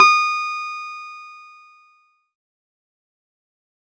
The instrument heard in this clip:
electronic keyboard